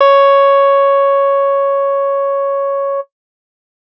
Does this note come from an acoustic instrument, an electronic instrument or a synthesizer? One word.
electronic